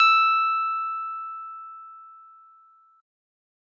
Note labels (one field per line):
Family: keyboard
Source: acoustic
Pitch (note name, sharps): E6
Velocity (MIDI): 127